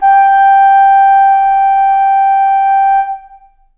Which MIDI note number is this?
79